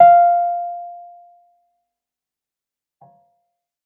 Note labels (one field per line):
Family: keyboard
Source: electronic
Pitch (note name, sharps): F5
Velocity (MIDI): 100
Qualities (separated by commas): fast decay